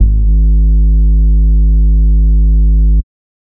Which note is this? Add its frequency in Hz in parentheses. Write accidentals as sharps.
G#1 (51.91 Hz)